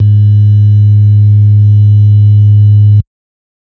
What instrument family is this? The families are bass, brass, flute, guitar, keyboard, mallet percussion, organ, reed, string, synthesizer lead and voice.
organ